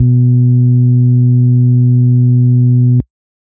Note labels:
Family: organ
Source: electronic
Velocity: 75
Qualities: distorted

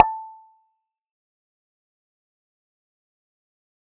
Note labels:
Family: bass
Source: synthesizer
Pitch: A5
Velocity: 127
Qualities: fast decay, percussive

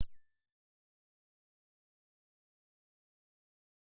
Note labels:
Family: bass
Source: synthesizer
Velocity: 127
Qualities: distorted, fast decay, percussive

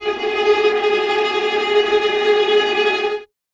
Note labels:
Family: string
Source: acoustic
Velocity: 25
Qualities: bright, non-linear envelope, reverb

